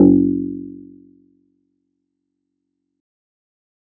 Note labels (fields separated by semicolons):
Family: guitar; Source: synthesizer; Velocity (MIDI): 50